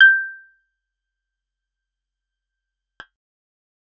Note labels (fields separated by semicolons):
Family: guitar; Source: acoustic; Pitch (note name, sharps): G6; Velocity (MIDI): 25; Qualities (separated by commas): fast decay, percussive